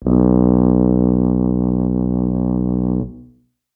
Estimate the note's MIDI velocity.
50